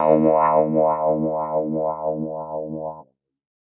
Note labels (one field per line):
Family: keyboard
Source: electronic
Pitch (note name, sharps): D#2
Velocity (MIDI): 75